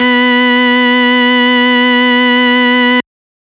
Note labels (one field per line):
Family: organ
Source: electronic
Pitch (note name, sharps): B3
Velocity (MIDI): 100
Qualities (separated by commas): bright, distorted